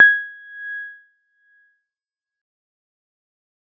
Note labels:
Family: mallet percussion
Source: electronic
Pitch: G#6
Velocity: 75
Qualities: fast decay

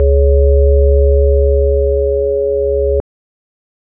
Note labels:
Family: organ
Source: electronic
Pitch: C#2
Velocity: 127

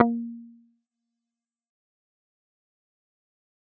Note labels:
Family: bass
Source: synthesizer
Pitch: A#3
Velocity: 100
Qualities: fast decay, percussive

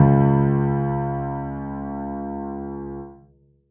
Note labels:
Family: keyboard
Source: acoustic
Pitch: C#2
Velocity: 100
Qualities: reverb

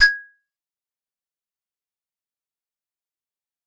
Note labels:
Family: keyboard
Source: acoustic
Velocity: 100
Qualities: fast decay, percussive

